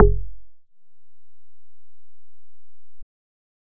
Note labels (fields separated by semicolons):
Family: bass; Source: synthesizer; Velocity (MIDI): 25